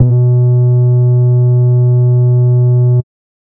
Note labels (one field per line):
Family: bass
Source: synthesizer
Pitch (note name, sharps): B2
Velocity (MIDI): 100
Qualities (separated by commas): dark, distorted, tempo-synced